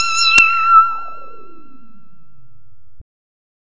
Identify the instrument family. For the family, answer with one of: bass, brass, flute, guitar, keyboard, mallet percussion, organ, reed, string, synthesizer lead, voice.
bass